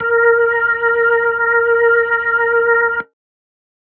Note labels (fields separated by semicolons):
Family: organ; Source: electronic; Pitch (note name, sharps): A#4; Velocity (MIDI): 100